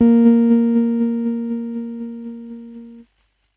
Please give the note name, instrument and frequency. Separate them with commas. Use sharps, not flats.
A#3, electronic keyboard, 233.1 Hz